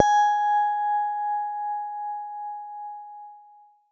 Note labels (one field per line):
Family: guitar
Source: electronic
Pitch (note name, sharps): G#5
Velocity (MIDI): 100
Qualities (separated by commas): reverb